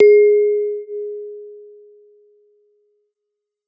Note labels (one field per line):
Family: mallet percussion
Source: acoustic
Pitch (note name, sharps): G#4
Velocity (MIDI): 127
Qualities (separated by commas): non-linear envelope